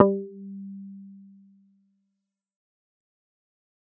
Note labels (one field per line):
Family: bass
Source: synthesizer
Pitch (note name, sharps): G3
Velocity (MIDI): 50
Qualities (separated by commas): fast decay